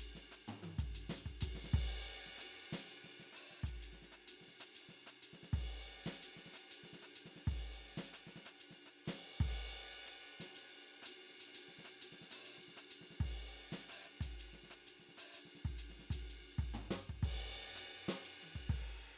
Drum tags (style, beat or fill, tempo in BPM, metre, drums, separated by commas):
jazz, beat, 125 BPM, 4/4, crash, ride, hi-hat pedal, snare, high tom, floor tom, kick